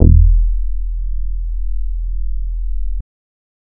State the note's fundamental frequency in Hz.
41.2 Hz